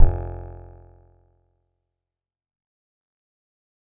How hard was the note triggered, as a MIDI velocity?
75